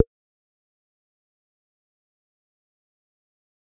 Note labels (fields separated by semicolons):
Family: bass; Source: synthesizer; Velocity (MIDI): 25; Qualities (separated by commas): fast decay, percussive